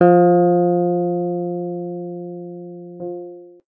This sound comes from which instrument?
electronic guitar